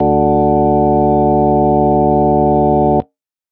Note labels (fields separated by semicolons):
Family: organ; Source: electronic; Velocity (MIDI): 50